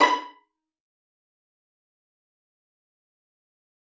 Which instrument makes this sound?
acoustic string instrument